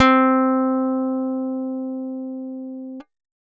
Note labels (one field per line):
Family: guitar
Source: acoustic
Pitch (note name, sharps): C4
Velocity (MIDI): 127